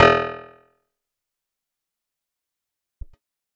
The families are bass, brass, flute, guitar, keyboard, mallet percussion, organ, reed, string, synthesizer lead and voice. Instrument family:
guitar